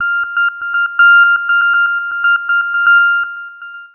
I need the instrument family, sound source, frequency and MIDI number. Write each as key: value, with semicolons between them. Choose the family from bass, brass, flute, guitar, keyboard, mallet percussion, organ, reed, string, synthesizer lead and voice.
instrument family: synthesizer lead; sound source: synthesizer; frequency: 1397 Hz; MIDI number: 89